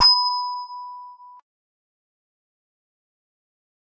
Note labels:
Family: mallet percussion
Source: acoustic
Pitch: B5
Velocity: 25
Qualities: fast decay, non-linear envelope

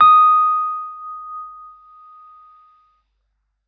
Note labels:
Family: keyboard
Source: electronic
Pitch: D#6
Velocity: 75

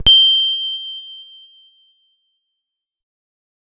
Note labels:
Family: guitar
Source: electronic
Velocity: 75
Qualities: fast decay

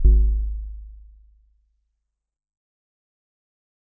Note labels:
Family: mallet percussion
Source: acoustic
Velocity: 50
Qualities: dark, fast decay, multiphonic

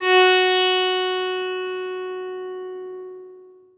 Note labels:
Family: guitar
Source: acoustic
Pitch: F#4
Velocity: 100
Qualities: bright, long release, reverb

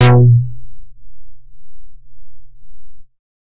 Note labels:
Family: bass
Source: synthesizer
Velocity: 127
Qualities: distorted

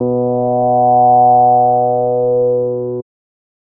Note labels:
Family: bass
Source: synthesizer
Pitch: B2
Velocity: 127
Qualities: distorted

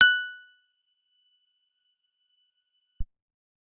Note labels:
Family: guitar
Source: acoustic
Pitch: F#6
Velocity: 75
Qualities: percussive

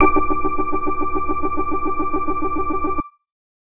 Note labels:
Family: keyboard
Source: electronic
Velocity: 50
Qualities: distorted

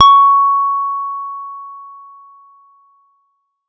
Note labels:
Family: guitar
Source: electronic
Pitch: C#6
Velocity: 127

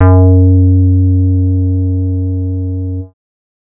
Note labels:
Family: bass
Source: synthesizer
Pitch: F#2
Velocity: 127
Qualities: dark

